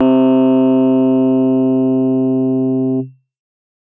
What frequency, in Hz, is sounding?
130.8 Hz